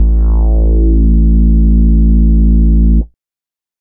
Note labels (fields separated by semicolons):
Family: bass; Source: synthesizer; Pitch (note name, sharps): A1; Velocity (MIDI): 75; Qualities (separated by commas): dark, distorted